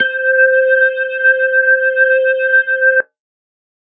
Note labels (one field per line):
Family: organ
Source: electronic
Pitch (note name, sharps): C5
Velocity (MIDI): 75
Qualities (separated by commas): distorted